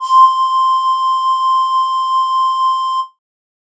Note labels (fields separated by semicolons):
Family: flute; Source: synthesizer; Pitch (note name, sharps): C6; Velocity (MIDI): 75; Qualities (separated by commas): distorted